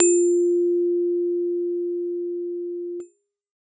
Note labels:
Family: keyboard; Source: acoustic; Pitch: F4; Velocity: 25

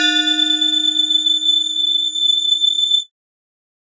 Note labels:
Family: mallet percussion; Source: electronic; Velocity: 100

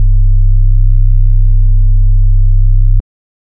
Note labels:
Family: organ; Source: electronic; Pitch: C1; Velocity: 25; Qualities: dark

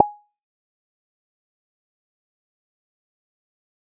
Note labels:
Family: bass; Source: synthesizer; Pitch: G#5; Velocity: 75; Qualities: fast decay, percussive

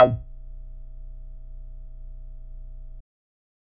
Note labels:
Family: bass; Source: synthesizer; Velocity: 25; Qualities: distorted

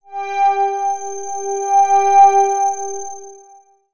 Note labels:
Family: synthesizer lead; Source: synthesizer; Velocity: 50; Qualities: bright, long release, non-linear envelope

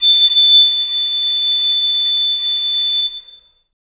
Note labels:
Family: flute; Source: acoustic; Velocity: 100; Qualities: bright, reverb

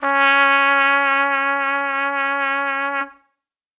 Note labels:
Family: brass; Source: acoustic; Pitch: C#4; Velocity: 75

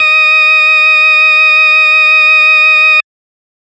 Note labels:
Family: organ; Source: electronic; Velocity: 127; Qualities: distorted

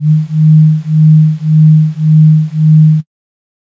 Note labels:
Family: flute; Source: synthesizer; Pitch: D#3; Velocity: 127; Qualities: dark

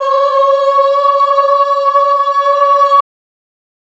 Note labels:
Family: voice; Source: electronic; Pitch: C#5; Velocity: 127

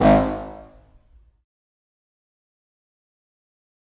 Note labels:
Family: reed; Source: acoustic; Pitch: G#1; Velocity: 100; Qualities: distorted, fast decay, percussive, reverb

